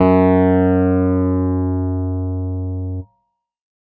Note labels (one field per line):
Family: keyboard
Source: electronic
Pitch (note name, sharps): F#2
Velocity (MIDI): 100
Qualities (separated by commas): distorted